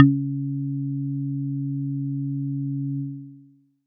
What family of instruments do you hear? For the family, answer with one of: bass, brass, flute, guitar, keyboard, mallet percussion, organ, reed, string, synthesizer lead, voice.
mallet percussion